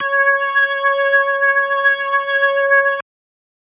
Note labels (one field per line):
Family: organ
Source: electronic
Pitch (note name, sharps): C#5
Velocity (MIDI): 127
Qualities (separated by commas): distorted